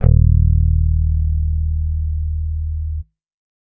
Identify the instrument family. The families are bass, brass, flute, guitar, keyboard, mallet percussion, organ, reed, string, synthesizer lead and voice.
bass